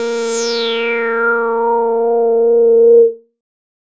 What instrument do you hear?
synthesizer bass